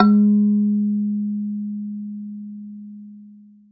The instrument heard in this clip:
acoustic mallet percussion instrument